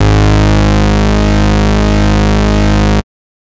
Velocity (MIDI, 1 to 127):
75